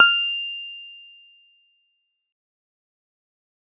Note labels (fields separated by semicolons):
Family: guitar; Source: synthesizer; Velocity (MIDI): 50; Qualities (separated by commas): fast decay